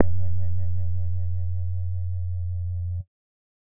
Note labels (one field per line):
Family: bass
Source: synthesizer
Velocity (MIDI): 25